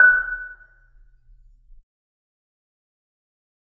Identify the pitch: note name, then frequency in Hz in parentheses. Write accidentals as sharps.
F#6 (1480 Hz)